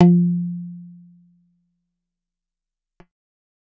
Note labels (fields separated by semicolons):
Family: guitar; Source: acoustic; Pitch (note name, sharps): F3; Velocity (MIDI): 75; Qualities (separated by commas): dark, fast decay